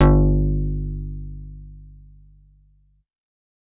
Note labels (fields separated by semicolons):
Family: bass; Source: synthesizer; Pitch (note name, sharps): G1; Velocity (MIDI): 127